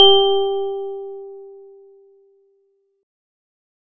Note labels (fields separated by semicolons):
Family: organ; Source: electronic; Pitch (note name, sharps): G4; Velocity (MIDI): 127